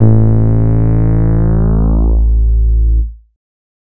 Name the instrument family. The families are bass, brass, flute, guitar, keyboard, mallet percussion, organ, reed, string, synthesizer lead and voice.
bass